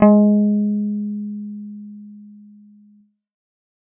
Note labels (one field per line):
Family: bass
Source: synthesizer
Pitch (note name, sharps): G#3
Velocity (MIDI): 75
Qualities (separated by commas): dark